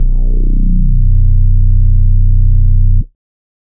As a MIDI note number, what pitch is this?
23